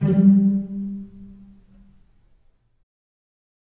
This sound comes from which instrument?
acoustic string instrument